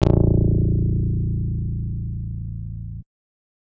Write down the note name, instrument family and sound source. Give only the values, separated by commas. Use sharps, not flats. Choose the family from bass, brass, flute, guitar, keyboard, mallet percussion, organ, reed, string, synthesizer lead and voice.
A0, keyboard, electronic